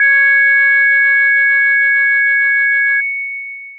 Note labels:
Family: mallet percussion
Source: electronic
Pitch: C#5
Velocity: 100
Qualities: bright, long release

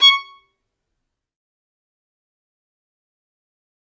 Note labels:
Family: string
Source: acoustic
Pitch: C#6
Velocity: 127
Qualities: bright, fast decay, percussive, reverb

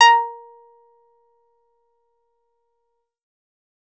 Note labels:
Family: bass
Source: synthesizer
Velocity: 127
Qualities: distorted, percussive

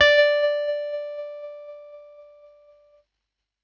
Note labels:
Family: keyboard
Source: electronic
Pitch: D5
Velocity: 100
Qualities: distorted, tempo-synced

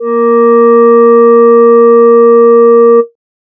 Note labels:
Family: voice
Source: synthesizer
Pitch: A#3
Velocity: 100

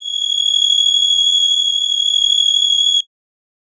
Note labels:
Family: reed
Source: acoustic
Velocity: 50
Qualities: bright

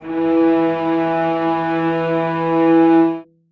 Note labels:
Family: string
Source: acoustic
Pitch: E3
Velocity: 25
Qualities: reverb

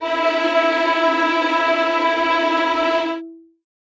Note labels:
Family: string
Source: acoustic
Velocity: 50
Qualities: bright, non-linear envelope, reverb

